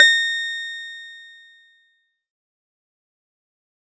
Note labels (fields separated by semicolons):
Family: keyboard; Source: electronic; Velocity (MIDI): 127; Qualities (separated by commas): distorted, fast decay